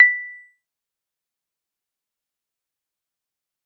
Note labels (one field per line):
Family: mallet percussion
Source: electronic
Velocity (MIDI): 127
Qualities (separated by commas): fast decay, percussive